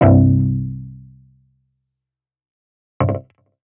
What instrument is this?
electronic guitar